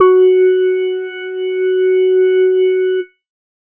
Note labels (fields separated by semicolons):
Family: organ; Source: electronic; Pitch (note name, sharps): F#4; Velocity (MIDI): 100